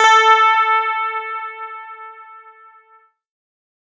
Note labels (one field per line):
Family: guitar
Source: electronic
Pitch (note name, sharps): A4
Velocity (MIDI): 100